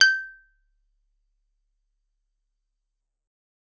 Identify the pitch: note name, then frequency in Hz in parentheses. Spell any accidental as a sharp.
G6 (1568 Hz)